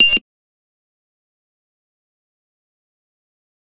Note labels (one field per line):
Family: bass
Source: synthesizer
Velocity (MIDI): 75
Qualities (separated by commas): bright, distorted, fast decay, percussive